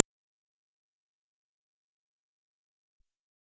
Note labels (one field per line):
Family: bass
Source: synthesizer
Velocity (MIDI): 100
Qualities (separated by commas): fast decay, percussive